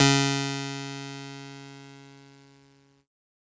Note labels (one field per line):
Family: keyboard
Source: electronic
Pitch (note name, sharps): C#3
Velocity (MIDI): 127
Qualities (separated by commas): bright, distorted